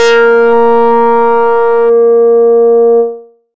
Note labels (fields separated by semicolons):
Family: bass; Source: synthesizer; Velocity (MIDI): 100; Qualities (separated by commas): bright, distorted